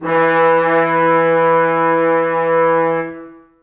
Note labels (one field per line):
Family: brass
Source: acoustic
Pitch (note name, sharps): E3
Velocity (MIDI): 50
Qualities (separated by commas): reverb